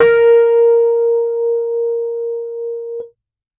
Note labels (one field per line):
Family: keyboard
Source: electronic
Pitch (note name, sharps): A#4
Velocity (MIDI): 127